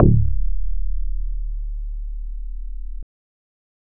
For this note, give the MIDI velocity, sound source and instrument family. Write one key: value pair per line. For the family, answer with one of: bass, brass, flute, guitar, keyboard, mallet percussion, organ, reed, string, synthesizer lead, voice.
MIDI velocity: 25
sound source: synthesizer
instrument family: bass